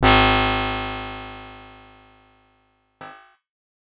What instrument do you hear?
acoustic guitar